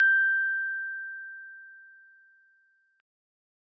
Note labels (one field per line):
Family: keyboard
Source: acoustic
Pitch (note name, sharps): G6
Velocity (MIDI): 50